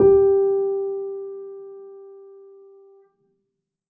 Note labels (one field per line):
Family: keyboard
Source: acoustic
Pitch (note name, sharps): G4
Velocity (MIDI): 25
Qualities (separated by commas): dark, reverb